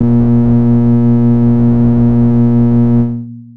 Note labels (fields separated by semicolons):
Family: keyboard; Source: electronic; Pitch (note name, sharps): A#2; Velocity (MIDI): 127; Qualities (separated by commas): distorted, long release